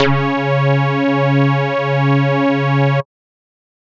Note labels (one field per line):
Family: bass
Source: synthesizer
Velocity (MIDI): 127